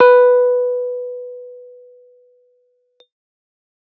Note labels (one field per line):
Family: keyboard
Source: electronic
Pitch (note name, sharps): B4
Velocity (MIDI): 100